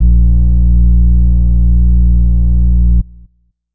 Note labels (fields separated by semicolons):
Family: flute; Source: acoustic; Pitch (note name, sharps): A#1; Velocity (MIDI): 127; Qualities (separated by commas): dark